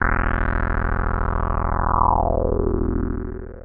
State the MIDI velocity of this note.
100